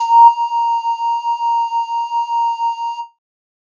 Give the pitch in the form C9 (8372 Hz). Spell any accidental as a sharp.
A#5 (932.3 Hz)